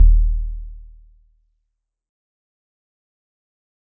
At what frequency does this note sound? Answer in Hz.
38.89 Hz